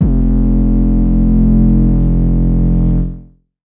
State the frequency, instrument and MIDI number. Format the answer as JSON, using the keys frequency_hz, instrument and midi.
{"frequency_hz": 43.65, "instrument": "synthesizer lead", "midi": 29}